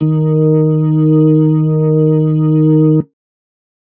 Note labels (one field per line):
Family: organ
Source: electronic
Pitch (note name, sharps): D#3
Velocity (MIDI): 100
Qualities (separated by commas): dark